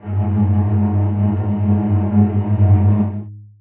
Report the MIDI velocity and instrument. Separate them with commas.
25, acoustic string instrument